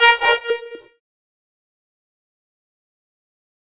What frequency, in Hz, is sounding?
466.2 Hz